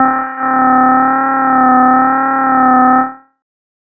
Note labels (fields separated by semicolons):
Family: bass; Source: synthesizer; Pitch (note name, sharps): C4; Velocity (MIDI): 127; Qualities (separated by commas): distorted, tempo-synced